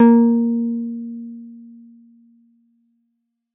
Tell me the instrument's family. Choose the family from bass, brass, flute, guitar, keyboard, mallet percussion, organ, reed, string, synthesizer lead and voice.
keyboard